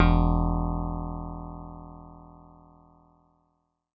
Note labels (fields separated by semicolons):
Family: guitar; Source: synthesizer; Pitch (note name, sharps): E1; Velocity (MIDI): 100; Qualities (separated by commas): dark